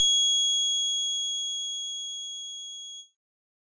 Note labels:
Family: organ; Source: electronic; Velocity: 75; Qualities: bright

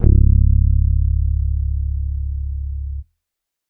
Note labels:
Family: bass; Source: electronic; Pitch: C#1; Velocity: 25

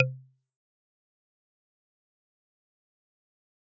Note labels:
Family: mallet percussion; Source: acoustic; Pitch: C3; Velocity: 50; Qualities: fast decay, percussive

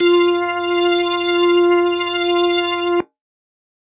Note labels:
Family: organ; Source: electronic; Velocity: 25

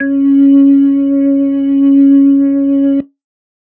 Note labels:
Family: organ; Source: electronic; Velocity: 25; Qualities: dark

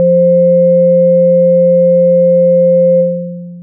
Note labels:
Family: synthesizer lead; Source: synthesizer; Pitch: F3; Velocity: 75; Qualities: long release

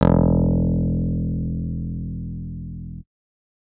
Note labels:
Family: keyboard; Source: electronic; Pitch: E1; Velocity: 100

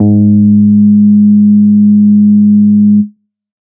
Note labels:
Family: bass; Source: synthesizer; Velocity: 100

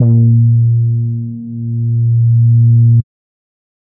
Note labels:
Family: bass; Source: synthesizer; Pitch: A#2; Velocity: 25; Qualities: dark

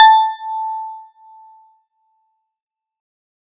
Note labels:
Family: guitar; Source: synthesizer; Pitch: A5; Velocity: 50; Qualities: fast decay

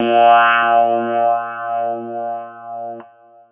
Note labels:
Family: keyboard; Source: electronic; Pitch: A#2; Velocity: 127

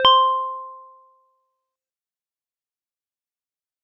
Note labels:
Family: mallet percussion; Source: acoustic; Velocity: 50; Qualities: fast decay, multiphonic

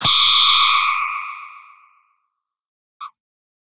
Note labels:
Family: guitar; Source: electronic; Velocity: 50; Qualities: fast decay

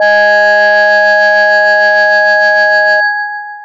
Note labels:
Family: mallet percussion; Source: electronic; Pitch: G#3; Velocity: 127; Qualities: long release

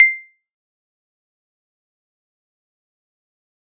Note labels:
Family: keyboard; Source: electronic; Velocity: 75; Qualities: fast decay, percussive

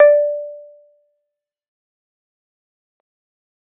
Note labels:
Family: keyboard; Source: electronic; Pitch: D5; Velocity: 50; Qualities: fast decay, percussive

